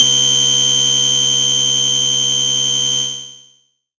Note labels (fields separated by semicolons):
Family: bass; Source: synthesizer; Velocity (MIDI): 25; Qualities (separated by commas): bright, distorted, long release